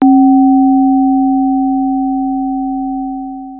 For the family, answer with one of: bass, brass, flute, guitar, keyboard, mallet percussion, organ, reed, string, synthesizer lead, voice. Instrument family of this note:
keyboard